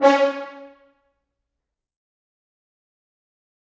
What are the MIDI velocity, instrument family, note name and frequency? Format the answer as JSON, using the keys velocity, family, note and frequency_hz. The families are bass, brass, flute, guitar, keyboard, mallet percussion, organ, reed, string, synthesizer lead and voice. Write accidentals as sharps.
{"velocity": 127, "family": "brass", "note": "C#4", "frequency_hz": 277.2}